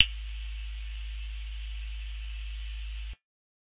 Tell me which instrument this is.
synthesizer bass